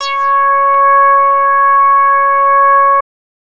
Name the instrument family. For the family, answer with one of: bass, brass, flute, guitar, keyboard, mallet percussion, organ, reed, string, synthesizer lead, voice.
bass